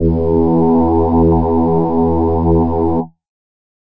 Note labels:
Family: voice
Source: synthesizer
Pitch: E2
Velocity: 25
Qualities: multiphonic

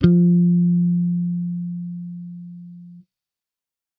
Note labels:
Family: bass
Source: electronic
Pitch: F3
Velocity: 75

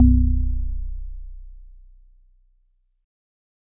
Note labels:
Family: organ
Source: electronic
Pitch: B0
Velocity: 25

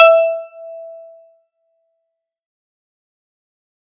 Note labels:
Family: guitar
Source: synthesizer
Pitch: E5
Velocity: 75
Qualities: fast decay, percussive

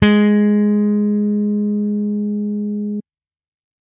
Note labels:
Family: bass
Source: electronic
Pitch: G#3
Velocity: 127

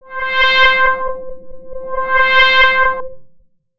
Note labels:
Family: bass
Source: synthesizer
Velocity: 25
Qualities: distorted, tempo-synced

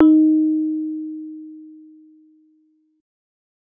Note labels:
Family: keyboard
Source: electronic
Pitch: D#4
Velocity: 25

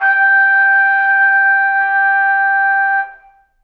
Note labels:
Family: brass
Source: acoustic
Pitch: G5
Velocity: 50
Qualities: reverb

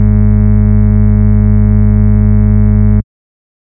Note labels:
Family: bass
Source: synthesizer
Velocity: 127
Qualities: distorted

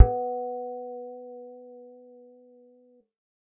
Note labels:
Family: bass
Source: synthesizer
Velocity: 25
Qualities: dark, reverb

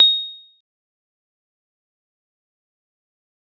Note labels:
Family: mallet percussion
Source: acoustic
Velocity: 25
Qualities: bright, fast decay, percussive

